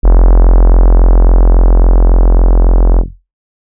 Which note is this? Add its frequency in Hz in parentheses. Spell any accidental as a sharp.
F1 (43.65 Hz)